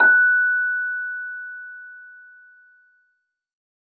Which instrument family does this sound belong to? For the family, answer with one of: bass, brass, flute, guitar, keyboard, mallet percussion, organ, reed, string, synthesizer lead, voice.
mallet percussion